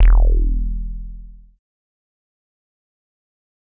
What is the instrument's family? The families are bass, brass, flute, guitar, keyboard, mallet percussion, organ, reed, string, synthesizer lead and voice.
bass